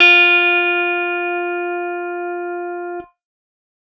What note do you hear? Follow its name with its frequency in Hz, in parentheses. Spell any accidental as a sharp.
F4 (349.2 Hz)